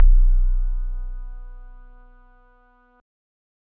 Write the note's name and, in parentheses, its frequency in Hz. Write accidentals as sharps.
B0 (30.87 Hz)